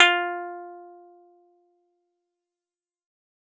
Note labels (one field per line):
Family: guitar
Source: acoustic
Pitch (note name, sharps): F4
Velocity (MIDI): 75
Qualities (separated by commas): fast decay, reverb